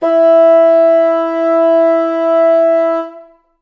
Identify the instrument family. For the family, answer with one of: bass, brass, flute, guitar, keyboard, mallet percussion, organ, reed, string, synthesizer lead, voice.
reed